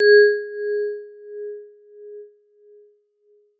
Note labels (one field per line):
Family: mallet percussion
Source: acoustic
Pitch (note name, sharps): G#4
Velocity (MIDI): 127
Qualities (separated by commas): non-linear envelope